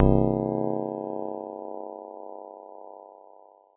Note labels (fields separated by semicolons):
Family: keyboard; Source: electronic; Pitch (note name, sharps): C1; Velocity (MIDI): 75